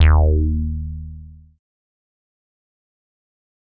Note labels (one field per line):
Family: bass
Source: synthesizer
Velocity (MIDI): 50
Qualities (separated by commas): distorted, fast decay